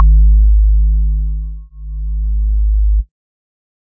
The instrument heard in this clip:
electronic organ